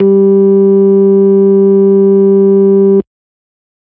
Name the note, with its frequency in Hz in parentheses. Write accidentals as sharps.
G3 (196 Hz)